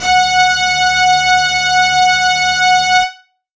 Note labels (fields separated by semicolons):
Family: guitar; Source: electronic; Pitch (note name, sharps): F#5; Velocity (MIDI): 50; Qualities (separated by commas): distorted